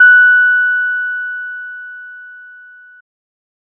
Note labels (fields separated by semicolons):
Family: bass; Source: synthesizer; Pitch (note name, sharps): F#6; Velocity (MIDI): 50